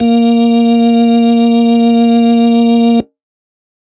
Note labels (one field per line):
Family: organ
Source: electronic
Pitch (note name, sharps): A#3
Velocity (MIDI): 127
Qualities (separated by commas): distorted